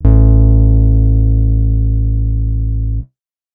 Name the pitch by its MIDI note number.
33